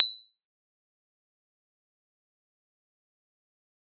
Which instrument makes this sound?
electronic mallet percussion instrument